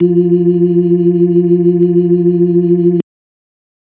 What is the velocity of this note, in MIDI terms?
75